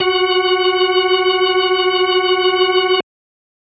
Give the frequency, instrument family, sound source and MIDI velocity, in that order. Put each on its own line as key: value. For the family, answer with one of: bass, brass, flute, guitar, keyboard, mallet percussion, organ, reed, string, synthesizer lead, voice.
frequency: 370 Hz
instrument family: organ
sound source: electronic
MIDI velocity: 127